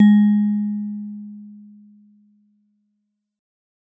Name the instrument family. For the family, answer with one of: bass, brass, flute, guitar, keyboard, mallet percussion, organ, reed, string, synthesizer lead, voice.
mallet percussion